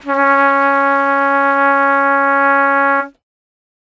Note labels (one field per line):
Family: brass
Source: acoustic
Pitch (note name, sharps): C#4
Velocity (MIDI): 25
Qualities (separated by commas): bright